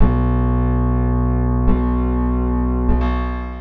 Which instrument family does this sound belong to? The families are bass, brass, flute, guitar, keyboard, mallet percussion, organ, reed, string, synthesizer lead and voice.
guitar